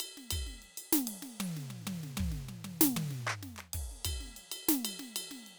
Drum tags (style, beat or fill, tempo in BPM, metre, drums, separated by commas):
Afro-Cuban, beat, 128 BPM, 4/4, ride, ride bell, hi-hat pedal, percussion, snare, high tom, mid tom, kick